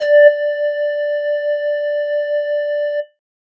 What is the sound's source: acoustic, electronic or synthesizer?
synthesizer